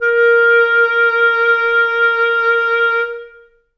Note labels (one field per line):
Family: reed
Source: acoustic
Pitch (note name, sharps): A#4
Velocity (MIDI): 100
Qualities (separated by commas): reverb